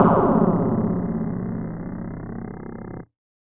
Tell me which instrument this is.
electronic mallet percussion instrument